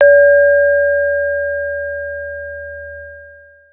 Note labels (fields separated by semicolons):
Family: keyboard; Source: acoustic; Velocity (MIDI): 127; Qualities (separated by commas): long release